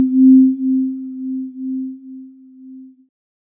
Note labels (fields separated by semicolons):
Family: keyboard; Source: electronic; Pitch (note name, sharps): C4; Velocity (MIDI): 50; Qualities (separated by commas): multiphonic